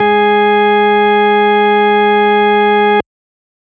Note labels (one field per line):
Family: organ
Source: electronic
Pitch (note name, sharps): G#3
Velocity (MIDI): 127